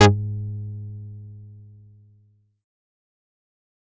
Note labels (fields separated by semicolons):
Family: bass; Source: synthesizer; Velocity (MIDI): 75; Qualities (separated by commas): distorted, fast decay